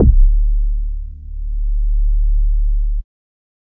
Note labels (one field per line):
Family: bass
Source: synthesizer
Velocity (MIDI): 50